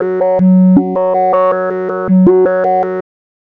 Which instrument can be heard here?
synthesizer bass